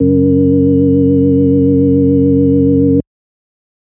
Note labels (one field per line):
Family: organ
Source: electronic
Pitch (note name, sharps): F#2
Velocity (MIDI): 50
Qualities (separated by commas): dark, multiphonic